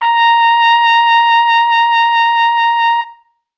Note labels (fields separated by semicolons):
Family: brass; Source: acoustic; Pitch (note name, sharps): A#5; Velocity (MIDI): 50